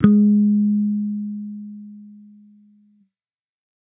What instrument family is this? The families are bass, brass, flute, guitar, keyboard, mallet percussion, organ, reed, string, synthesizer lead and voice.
bass